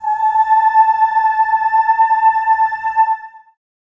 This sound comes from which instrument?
acoustic voice